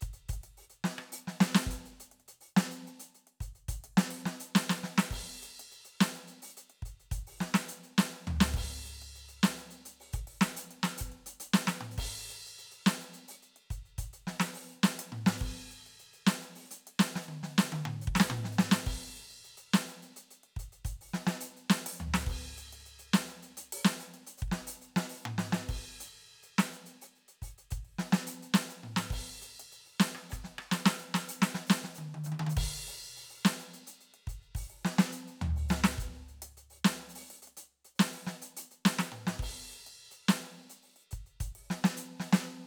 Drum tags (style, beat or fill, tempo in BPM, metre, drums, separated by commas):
rock, beat, 140 BPM, 4/4, crash, closed hi-hat, open hi-hat, hi-hat pedal, snare, cross-stick, high tom, mid tom, floor tom, kick